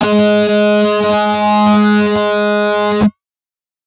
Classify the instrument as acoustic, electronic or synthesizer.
electronic